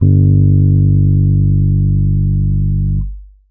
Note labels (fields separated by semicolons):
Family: keyboard; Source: electronic; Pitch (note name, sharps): G1; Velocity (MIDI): 75; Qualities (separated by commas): dark